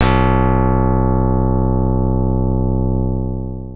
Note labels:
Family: keyboard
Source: electronic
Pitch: C1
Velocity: 127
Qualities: bright, long release

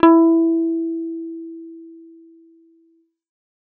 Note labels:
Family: bass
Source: synthesizer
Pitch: E4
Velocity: 25

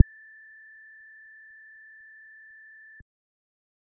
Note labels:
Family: bass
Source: synthesizer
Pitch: A6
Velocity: 127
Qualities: dark, percussive

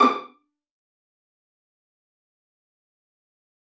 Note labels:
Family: string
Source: acoustic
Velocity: 50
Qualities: fast decay, percussive, reverb

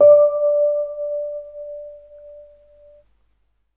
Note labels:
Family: keyboard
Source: electronic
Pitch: D5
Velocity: 50

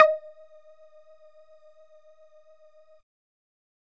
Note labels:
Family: bass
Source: synthesizer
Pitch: D#5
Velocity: 50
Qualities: percussive

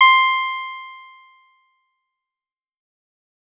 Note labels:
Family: guitar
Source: electronic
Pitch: C6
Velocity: 127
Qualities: bright, fast decay

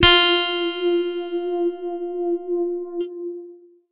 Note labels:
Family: guitar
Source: electronic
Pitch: F4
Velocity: 100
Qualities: bright, distorted, long release

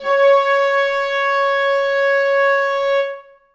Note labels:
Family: reed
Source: acoustic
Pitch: C#5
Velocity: 75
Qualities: reverb

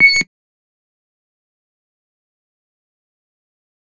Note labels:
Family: bass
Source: synthesizer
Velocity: 25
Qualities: distorted, fast decay, percussive

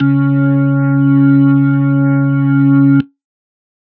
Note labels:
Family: organ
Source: electronic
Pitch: C#3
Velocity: 75

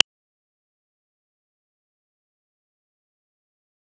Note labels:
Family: bass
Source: synthesizer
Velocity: 127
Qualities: fast decay, percussive

